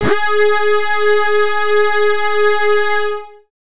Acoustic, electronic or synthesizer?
synthesizer